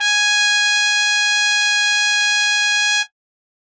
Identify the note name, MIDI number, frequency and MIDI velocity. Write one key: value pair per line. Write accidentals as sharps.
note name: G#5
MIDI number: 80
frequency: 830.6 Hz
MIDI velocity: 127